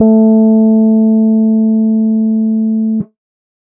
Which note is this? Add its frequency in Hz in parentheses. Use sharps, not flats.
A3 (220 Hz)